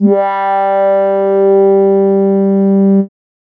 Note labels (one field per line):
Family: keyboard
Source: synthesizer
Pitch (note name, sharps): G3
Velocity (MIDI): 100